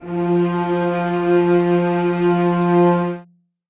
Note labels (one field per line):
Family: string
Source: acoustic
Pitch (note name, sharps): F3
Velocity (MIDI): 25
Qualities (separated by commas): reverb